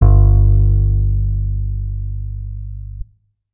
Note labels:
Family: guitar; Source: electronic; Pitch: G1; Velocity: 25; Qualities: reverb

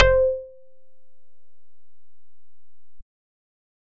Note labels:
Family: bass; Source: synthesizer; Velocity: 75

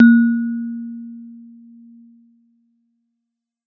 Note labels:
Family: mallet percussion; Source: acoustic; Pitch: A#3; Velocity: 127; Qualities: dark

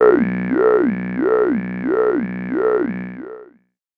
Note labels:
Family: voice; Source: synthesizer; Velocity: 100; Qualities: long release, non-linear envelope, tempo-synced

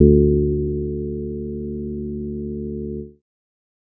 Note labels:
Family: bass; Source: synthesizer; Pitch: D2; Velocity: 75; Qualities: dark

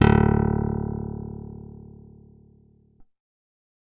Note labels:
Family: keyboard; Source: electronic; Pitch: D1; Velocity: 127

